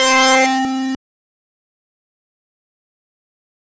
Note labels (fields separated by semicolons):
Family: bass; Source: synthesizer; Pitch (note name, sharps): C4; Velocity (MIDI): 100; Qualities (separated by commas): bright, distorted, fast decay